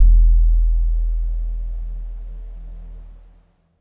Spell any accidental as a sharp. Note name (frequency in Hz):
E1 (41.2 Hz)